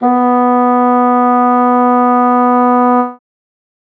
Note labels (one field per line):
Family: reed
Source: acoustic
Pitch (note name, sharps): B3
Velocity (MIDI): 75